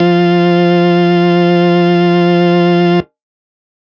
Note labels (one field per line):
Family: organ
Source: electronic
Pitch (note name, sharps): F3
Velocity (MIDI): 75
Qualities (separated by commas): distorted